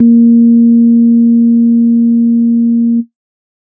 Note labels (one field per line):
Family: organ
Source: electronic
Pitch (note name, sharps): A#3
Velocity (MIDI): 75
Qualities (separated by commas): dark